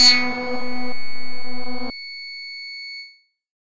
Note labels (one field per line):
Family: bass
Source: synthesizer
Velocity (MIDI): 100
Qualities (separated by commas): bright, distorted